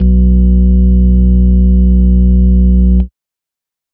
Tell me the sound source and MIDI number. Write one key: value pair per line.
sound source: electronic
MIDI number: 35